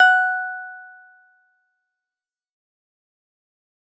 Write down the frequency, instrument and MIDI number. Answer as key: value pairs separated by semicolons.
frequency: 740 Hz; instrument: synthesizer guitar; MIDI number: 78